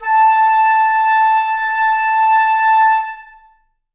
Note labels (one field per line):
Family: flute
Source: acoustic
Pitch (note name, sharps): A5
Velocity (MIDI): 100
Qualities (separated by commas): reverb